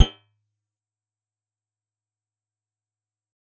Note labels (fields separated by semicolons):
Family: guitar; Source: acoustic; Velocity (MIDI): 127; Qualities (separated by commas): fast decay, percussive